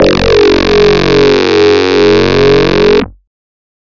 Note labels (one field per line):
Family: bass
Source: synthesizer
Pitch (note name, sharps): F#1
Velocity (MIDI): 127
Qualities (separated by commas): bright, distorted